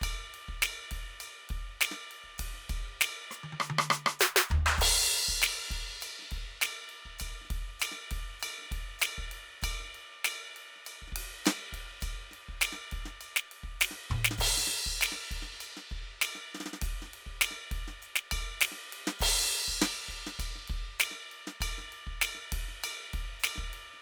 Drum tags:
funk, beat, 100 BPM, 4/4, crash, ride, ride bell, hi-hat pedal, percussion, snare, cross-stick, high tom, mid tom, floor tom, kick

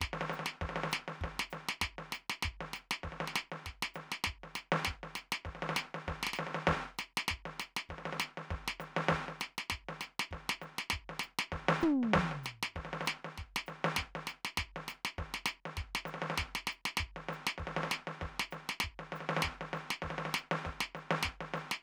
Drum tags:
New Orleans second line, beat, 99 BPM, 4/4, hi-hat pedal, snare, floor tom, kick

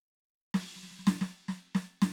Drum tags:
funk, fill, 112 BPM, 4/4, ride, snare

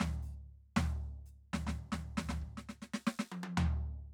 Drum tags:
jazz-funk, fill, 116 BPM, 4/4, closed hi-hat, hi-hat pedal, snare, high tom, floor tom, kick

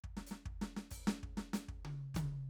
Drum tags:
Brazilian baião, fill, 95 BPM, 4/4, hi-hat pedal, snare, high tom, kick

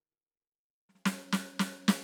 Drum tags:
Afro-Cuban rumba, fill, 110 BPM, 4/4, snare

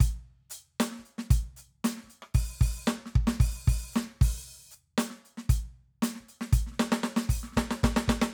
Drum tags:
funk, beat, 115 BPM, 4/4, closed hi-hat, open hi-hat, hi-hat pedal, snare, cross-stick, kick

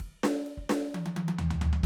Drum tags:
punk, fill, 128 BPM, 4/4, ride, snare, high tom, floor tom, kick

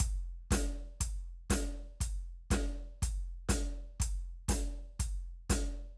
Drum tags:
rock, beat, 120 BPM, 4/4, closed hi-hat, open hi-hat, snare, kick

